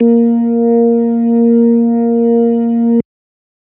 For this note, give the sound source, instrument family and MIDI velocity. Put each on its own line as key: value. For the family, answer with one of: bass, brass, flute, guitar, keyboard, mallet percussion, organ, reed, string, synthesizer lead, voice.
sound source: electronic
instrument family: organ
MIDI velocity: 100